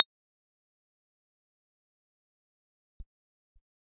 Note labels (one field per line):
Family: keyboard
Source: electronic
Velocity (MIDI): 100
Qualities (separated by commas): fast decay, percussive